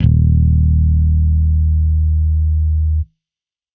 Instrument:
electronic bass